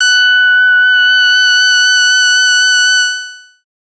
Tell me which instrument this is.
synthesizer bass